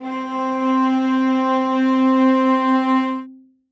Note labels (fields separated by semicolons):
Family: string; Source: acoustic; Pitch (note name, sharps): C4; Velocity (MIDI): 25; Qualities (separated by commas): reverb